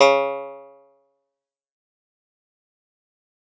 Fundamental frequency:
138.6 Hz